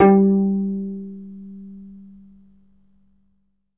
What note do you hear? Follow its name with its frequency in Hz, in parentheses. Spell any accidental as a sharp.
G3 (196 Hz)